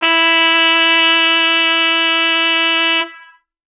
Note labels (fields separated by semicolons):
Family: brass; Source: acoustic; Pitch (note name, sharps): E4; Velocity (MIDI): 127; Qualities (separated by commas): bright, distorted